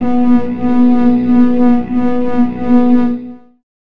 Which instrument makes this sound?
electronic organ